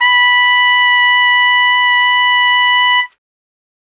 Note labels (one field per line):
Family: brass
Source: acoustic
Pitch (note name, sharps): B5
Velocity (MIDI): 50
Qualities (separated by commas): bright